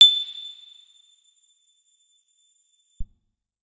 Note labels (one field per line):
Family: guitar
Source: electronic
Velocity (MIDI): 75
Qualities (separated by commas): bright, percussive, reverb